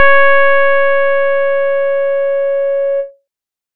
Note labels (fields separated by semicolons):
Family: keyboard; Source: electronic; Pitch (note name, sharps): C#5; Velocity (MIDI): 127